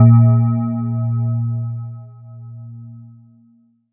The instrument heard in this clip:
electronic mallet percussion instrument